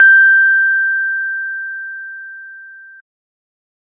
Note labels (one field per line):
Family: organ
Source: electronic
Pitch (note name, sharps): G6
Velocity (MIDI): 127